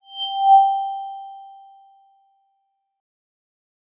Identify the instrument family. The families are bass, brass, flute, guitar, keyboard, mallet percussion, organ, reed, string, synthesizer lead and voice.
mallet percussion